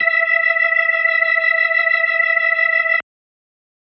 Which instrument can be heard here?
electronic organ